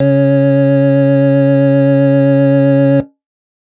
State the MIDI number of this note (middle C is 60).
49